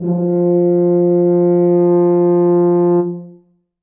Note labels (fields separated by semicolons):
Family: brass; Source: acoustic; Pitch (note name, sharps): F3; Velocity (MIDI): 127; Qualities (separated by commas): dark, reverb